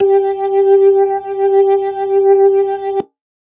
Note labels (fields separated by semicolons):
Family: organ; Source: electronic; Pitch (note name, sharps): G4; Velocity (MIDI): 25